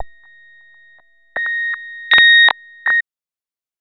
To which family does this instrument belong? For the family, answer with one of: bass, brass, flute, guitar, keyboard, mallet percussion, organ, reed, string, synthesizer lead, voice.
bass